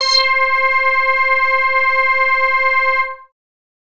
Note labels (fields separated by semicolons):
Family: bass; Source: synthesizer; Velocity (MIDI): 75; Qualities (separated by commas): distorted